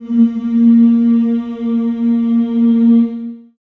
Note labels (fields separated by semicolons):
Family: voice; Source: acoustic; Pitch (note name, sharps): A#3; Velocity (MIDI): 25; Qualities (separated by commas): dark, long release, reverb